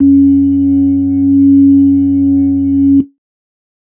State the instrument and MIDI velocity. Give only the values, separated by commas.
electronic keyboard, 75